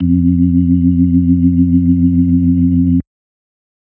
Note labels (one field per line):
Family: organ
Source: electronic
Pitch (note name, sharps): F2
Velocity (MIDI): 50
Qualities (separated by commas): dark